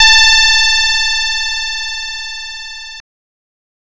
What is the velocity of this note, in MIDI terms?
127